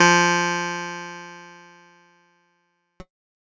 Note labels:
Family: keyboard; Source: electronic; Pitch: F3; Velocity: 100; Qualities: bright

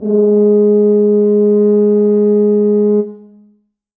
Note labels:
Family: brass; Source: acoustic; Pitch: G#3; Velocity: 127; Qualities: dark, long release, reverb

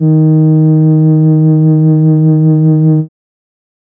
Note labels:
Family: keyboard; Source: synthesizer; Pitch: D#3; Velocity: 100; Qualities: dark

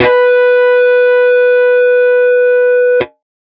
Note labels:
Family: guitar; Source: electronic; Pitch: B4; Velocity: 100; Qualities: distorted

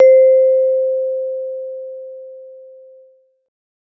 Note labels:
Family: mallet percussion; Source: acoustic; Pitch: C5; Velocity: 25

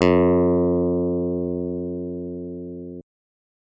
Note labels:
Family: keyboard; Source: electronic; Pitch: F2; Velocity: 127; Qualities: distorted

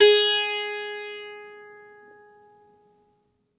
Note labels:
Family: guitar; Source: acoustic; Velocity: 25; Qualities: bright

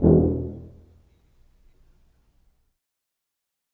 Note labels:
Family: brass; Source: acoustic; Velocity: 50; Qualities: dark, reverb

